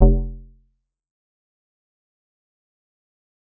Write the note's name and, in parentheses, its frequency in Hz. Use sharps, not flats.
F1 (43.65 Hz)